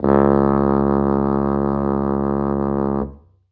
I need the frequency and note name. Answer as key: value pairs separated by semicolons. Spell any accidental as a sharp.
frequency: 69.3 Hz; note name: C#2